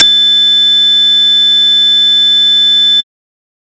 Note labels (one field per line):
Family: bass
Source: synthesizer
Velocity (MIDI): 127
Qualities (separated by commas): bright, distorted, tempo-synced